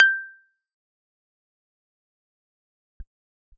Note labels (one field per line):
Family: keyboard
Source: electronic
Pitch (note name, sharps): G6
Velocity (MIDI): 100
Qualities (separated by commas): fast decay, percussive